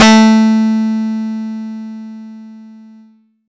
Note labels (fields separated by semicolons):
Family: guitar; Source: acoustic; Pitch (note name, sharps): A3; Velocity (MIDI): 127; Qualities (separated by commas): bright